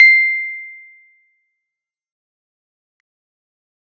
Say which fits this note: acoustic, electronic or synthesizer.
electronic